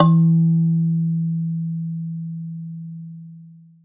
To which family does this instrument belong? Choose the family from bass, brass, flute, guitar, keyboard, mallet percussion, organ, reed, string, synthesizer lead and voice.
mallet percussion